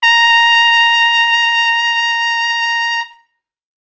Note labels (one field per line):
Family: brass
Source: acoustic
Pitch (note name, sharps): A#5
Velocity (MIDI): 100